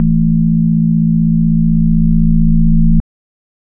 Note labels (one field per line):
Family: organ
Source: electronic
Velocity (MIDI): 25